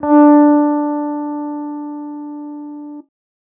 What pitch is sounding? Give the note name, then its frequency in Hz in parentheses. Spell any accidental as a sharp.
D4 (293.7 Hz)